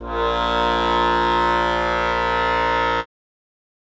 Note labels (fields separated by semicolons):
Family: reed; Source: acoustic; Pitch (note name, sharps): A#1; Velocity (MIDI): 75